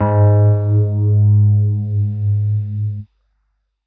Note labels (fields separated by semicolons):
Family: keyboard; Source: electronic; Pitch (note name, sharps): G#2; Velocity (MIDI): 75; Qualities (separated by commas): distorted